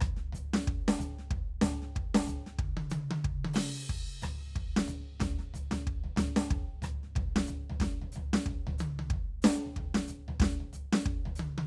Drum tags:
swing
beat
185 BPM
4/4
crash, hi-hat pedal, snare, cross-stick, high tom, floor tom, kick

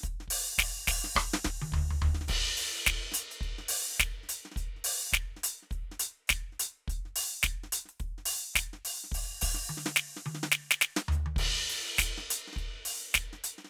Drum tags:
soul
beat
105 BPM
4/4
ride, closed hi-hat, open hi-hat, hi-hat pedal, snare, cross-stick, high tom, floor tom, kick

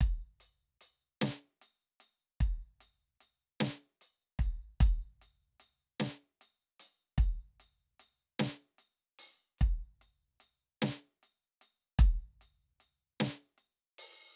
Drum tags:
rock
beat
50 BPM
4/4
closed hi-hat, hi-hat pedal, percussion, snare, kick

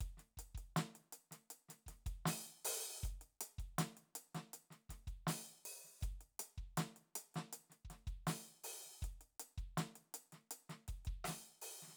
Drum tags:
funk
beat
80 BPM
4/4
closed hi-hat, open hi-hat, hi-hat pedal, snare, cross-stick, kick

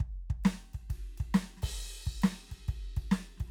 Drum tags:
blues shuffle
beat
134 BPM
4/4
crash, ride, ride bell, snare, floor tom, kick

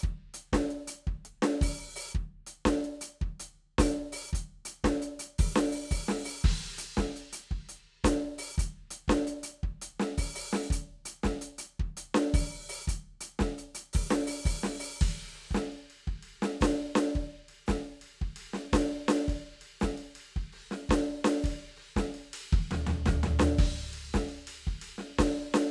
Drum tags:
rock shuffle
beat
112 BPM
4/4
crash, closed hi-hat, open hi-hat, hi-hat pedal, snare, floor tom, kick

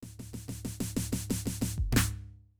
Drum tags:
funk rock
fill
92 BPM
4/4
snare, floor tom, kick

